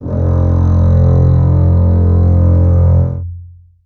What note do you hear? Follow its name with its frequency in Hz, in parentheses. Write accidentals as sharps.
F1 (43.65 Hz)